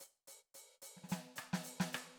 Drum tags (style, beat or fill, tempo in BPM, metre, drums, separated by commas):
Afro-Cuban, fill, 105 BPM, 4/4, hi-hat pedal, snare, cross-stick